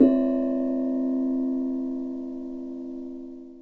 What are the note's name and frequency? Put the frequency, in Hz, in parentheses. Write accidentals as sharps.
C4 (261.6 Hz)